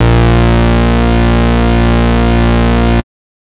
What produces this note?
synthesizer bass